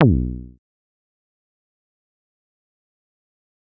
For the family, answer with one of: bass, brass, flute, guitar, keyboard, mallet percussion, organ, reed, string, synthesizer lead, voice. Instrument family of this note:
bass